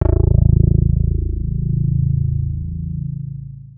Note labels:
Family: guitar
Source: electronic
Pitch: A0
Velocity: 25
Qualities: long release

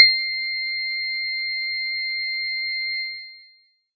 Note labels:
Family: mallet percussion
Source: acoustic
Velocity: 50

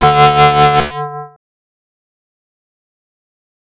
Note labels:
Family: bass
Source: synthesizer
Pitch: D3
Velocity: 50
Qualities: distorted, fast decay, multiphonic

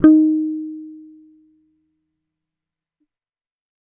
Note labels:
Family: bass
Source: electronic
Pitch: D#4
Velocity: 50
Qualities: fast decay

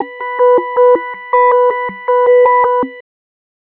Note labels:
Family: bass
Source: synthesizer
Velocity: 75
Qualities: tempo-synced

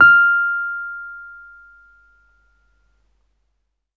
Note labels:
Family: keyboard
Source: electronic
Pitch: F6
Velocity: 75

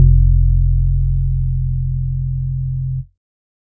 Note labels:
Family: organ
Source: electronic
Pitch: F1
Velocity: 50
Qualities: dark

